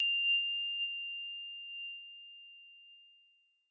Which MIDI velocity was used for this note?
127